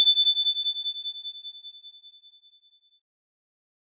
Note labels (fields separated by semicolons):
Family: keyboard; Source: electronic; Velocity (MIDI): 75; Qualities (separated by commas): bright